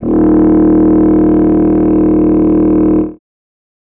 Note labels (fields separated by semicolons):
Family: reed; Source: acoustic; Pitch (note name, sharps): D#1; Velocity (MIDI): 75